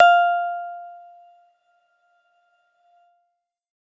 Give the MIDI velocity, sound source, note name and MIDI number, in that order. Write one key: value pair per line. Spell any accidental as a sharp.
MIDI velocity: 127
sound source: electronic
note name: F5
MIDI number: 77